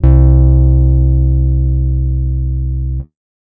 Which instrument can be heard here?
acoustic guitar